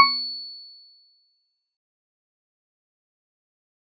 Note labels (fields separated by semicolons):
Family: mallet percussion; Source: acoustic; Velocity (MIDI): 100; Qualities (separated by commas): bright, fast decay, percussive